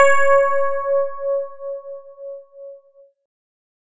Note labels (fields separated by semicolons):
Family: keyboard; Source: electronic; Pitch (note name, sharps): C#5; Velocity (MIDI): 127